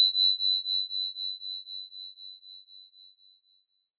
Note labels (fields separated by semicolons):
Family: mallet percussion; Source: electronic; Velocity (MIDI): 75; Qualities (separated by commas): bright, multiphonic